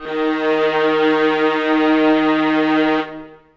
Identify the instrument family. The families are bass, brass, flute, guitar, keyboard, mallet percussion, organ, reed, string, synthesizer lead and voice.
string